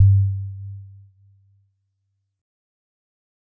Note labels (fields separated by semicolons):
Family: mallet percussion; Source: acoustic; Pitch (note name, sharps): G2; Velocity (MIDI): 25; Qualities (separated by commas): dark, fast decay